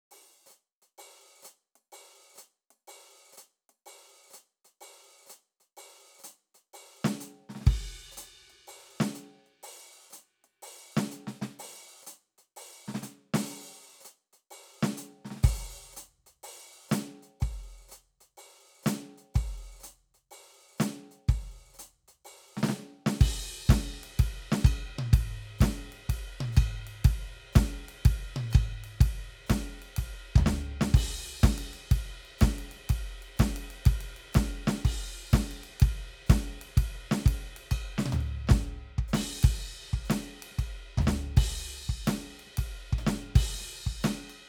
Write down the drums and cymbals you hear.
crash, ride, ride bell, closed hi-hat, open hi-hat, hi-hat pedal, snare, high tom, floor tom and kick